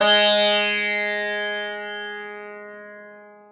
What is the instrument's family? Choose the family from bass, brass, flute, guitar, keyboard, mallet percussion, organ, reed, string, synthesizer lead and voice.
guitar